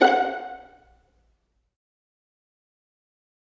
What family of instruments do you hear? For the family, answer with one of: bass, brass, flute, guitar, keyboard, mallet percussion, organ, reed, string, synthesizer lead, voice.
string